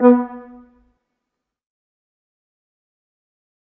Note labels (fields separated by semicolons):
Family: flute; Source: acoustic; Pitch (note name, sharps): B3; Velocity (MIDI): 25; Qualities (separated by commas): fast decay, percussive, reverb